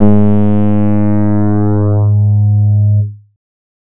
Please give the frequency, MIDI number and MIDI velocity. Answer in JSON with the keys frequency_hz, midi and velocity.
{"frequency_hz": 103.8, "midi": 44, "velocity": 25}